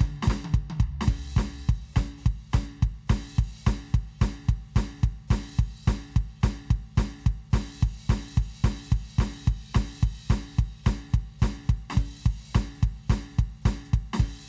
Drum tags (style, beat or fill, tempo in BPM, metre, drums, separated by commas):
swing, beat, 215 BPM, 4/4, crash, closed hi-hat, open hi-hat, hi-hat pedal, snare, high tom, floor tom, kick